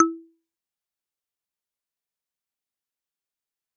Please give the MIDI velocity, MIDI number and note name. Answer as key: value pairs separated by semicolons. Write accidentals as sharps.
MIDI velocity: 75; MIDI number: 64; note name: E4